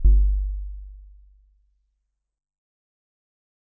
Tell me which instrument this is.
acoustic mallet percussion instrument